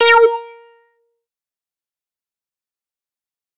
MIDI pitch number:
70